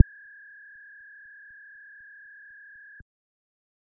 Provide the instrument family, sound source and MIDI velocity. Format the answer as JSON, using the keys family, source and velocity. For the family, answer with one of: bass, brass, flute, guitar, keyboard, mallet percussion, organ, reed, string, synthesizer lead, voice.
{"family": "bass", "source": "synthesizer", "velocity": 25}